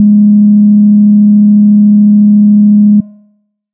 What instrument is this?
synthesizer bass